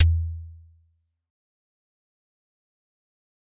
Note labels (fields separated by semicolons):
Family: mallet percussion; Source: acoustic; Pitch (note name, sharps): E2; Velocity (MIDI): 50; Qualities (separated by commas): fast decay, percussive